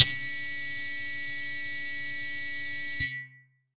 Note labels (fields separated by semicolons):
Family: guitar; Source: electronic; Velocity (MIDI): 75; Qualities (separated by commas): bright, distorted